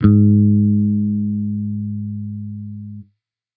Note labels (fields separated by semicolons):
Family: bass; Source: electronic; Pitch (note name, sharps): G#2; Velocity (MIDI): 25